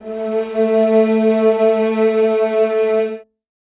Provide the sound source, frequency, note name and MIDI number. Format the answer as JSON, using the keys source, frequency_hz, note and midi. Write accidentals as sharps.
{"source": "acoustic", "frequency_hz": 220, "note": "A3", "midi": 57}